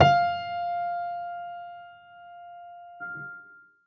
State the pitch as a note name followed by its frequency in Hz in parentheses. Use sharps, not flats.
F5 (698.5 Hz)